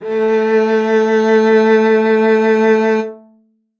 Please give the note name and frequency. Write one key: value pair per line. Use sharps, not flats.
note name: A3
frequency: 220 Hz